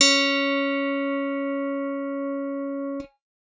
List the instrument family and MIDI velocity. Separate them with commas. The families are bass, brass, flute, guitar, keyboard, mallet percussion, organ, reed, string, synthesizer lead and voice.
guitar, 127